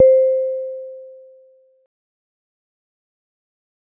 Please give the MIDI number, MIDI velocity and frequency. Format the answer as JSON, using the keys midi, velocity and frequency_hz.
{"midi": 72, "velocity": 25, "frequency_hz": 523.3}